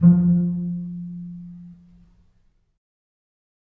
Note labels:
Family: string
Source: acoustic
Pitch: F3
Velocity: 25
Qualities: dark, reverb

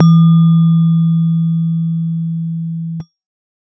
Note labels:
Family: keyboard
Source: electronic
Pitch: E3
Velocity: 75

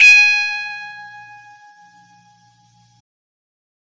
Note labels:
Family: guitar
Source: electronic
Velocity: 127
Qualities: bright, reverb

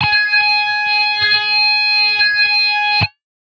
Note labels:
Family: guitar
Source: electronic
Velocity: 50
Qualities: bright, distorted

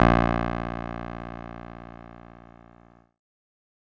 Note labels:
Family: keyboard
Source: electronic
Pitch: A#1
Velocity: 100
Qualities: distorted

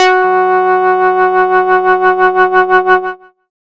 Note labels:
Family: bass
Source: synthesizer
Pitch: F#4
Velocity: 50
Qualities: distorted

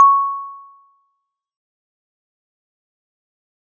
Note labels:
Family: mallet percussion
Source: acoustic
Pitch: C#6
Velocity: 127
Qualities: fast decay, percussive

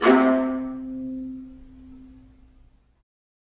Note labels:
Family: string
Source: acoustic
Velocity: 75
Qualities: reverb

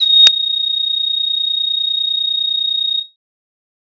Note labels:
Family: flute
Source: synthesizer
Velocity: 75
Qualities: bright, distorted

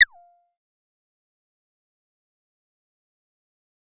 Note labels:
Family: bass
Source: synthesizer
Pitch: F5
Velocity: 100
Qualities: distorted, fast decay, percussive

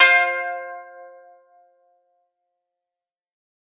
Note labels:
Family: guitar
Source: acoustic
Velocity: 25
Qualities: bright, fast decay

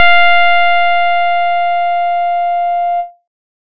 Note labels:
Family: keyboard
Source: electronic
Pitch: F5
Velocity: 127

